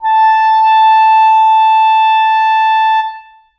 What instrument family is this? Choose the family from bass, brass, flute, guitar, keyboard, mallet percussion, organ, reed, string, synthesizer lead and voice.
reed